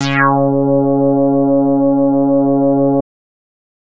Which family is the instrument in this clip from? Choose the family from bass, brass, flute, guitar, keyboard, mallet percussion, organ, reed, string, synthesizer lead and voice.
bass